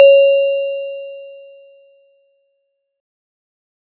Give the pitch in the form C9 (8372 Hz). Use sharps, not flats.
C#5 (554.4 Hz)